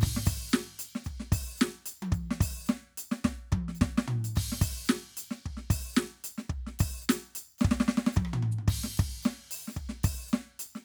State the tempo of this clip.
110 BPM